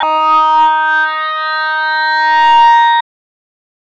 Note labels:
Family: voice; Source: synthesizer; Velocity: 75; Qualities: bright, distorted

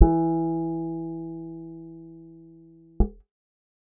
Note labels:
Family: guitar; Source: acoustic; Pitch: E3; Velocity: 25; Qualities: dark

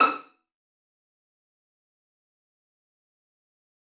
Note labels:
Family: string; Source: acoustic; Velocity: 127; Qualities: fast decay, percussive, reverb

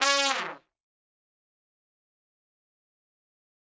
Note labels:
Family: brass; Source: acoustic; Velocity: 127; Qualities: bright, fast decay, reverb

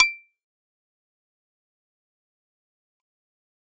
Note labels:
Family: keyboard; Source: electronic; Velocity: 127; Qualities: fast decay, percussive

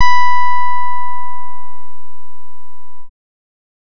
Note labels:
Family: bass; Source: synthesizer; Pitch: B5; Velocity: 25; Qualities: distorted

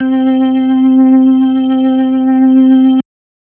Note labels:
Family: organ; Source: electronic; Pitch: C4; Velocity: 50

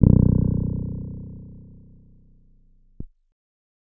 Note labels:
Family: keyboard; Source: electronic; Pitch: B0; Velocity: 75

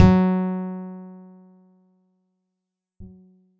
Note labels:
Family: guitar; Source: acoustic; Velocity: 127

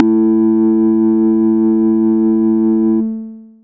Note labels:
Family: bass; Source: synthesizer; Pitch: A2; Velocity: 100; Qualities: long release, multiphonic

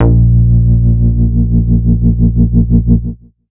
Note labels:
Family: bass; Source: synthesizer; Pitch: A#1; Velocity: 50; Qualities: distorted

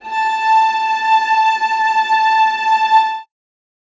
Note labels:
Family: string; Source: acoustic; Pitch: A5; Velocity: 75; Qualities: reverb

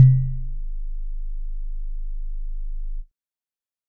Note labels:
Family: keyboard; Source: electronic; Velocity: 100

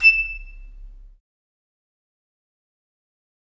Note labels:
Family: flute; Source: acoustic; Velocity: 25; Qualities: fast decay, percussive, reverb

